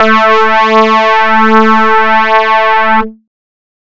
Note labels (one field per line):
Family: bass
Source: synthesizer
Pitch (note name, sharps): A3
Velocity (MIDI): 100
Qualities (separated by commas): bright, distorted